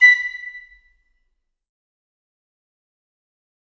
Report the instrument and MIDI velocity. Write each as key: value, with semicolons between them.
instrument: acoustic flute; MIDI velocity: 25